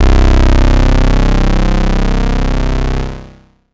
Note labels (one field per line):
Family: bass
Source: synthesizer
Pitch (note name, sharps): C1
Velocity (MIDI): 100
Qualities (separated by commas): bright, distorted, long release